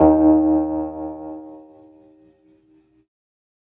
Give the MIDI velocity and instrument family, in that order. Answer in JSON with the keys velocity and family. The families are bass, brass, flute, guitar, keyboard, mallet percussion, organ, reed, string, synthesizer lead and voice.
{"velocity": 50, "family": "organ"}